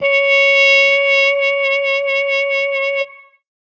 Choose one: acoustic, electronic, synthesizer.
acoustic